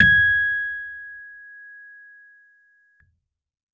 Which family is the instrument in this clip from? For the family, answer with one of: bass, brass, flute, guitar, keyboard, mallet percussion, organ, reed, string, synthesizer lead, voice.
keyboard